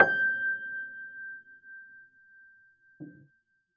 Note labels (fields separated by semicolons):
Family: keyboard; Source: acoustic; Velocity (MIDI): 25; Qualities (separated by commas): reverb